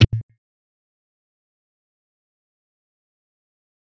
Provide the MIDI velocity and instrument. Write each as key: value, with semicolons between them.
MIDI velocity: 25; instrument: electronic guitar